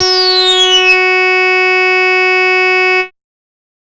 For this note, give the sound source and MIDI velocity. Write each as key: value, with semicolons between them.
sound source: synthesizer; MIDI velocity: 100